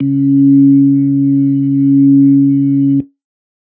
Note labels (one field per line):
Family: organ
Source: electronic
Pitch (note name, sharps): C#3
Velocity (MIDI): 25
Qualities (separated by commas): dark